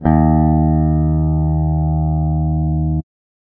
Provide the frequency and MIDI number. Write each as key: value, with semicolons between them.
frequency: 77.78 Hz; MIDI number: 39